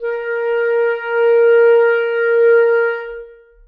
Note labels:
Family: reed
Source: acoustic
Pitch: A#4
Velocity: 100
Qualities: long release, reverb

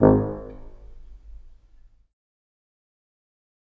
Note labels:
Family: reed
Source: acoustic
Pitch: G#1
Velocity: 50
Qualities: fast decay, reverb

